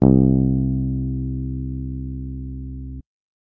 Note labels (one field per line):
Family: bass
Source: electronic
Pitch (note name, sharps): C2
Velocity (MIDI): 127